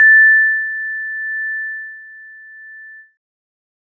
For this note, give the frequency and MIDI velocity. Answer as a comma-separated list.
1760 Hz, 127